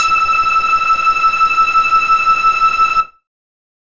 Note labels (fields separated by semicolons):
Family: bass; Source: synthesizer; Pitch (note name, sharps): E6; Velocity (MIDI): 25